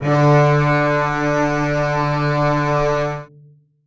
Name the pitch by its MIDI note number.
50